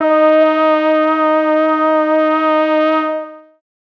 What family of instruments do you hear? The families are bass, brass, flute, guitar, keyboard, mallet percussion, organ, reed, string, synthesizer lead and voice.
voice